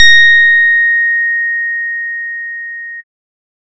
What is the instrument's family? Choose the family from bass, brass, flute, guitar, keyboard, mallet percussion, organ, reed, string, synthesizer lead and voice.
bass